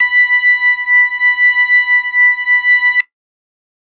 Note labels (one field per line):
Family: organ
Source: electronic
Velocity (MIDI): 75